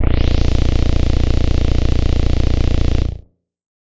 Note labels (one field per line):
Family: bass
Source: synthesizer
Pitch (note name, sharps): A#-1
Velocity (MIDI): 100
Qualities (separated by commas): distorted